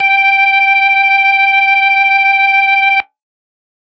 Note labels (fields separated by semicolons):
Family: organ; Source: electronic; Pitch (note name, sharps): G5; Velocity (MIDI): 75; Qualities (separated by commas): distorted